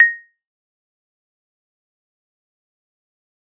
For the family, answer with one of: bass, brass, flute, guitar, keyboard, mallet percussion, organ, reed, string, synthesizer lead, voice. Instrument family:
mallet percussion